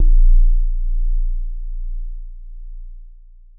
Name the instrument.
electronic keyboard